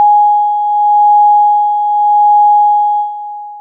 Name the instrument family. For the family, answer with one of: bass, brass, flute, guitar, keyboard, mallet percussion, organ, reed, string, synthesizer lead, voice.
synthesizer lead